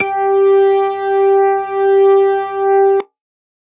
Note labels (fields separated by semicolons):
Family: organ; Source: electronic; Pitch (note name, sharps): G4; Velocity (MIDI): 75